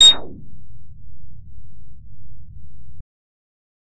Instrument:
synthesizer bass